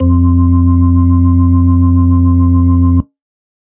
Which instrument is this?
electronic organ